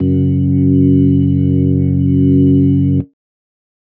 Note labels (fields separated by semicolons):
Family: organ; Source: electronic; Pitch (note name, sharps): F#1; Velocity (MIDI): 25; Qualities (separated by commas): dark